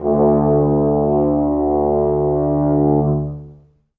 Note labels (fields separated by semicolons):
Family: brass; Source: acoustic; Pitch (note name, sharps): D2; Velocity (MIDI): 50; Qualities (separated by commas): long release, reverb